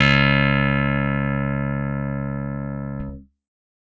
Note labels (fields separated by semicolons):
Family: guitar; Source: electronic; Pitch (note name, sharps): C#2; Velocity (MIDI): 100; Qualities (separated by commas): reverb